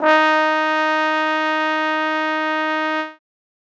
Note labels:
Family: brass; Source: acoustic; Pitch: D#4; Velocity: 127

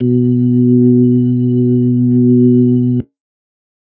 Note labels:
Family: organ; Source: electronic; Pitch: B2; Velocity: 25; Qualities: dark

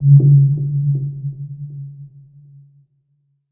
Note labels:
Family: synthesizer lead; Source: synthesizer; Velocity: 50; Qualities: dark, non-linear envelope, reverb

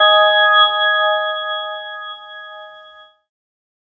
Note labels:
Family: keyboard; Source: synthesizer; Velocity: 75

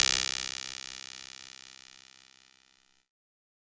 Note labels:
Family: keyboard; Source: electronic; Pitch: C2; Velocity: 75; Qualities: bright, distorted

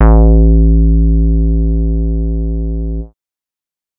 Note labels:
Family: bass; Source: synthesizer; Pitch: A1; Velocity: 25; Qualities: dark

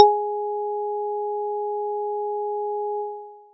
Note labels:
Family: mallet percussion; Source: acoustic; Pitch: G#4; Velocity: 75

